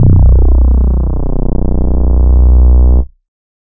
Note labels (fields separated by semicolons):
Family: bass; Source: synthesizer; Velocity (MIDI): 25; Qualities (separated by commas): distorted